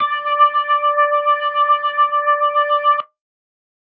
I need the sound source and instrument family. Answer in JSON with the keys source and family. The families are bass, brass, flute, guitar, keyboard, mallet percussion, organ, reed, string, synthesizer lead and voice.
{"source": "electronic", "family": "organ"}